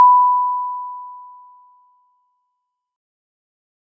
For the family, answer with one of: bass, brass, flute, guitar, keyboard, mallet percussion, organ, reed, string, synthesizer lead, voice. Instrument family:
mallet percussion